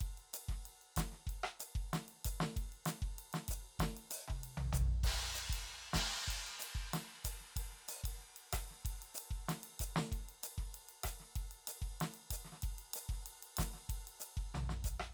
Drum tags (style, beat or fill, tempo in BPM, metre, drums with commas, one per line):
Brazilian baião
beat
95 BPM
4/4
crash, ride, hi-hat pedal, snare, cross-stick, high tom, floor tom, kick